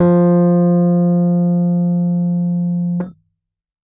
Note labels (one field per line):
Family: keyboard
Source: electronic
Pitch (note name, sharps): F3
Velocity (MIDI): 100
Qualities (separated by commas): dark